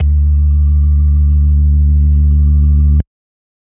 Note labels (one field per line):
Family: organ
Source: electronic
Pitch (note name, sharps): D2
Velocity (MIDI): 127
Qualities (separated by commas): dark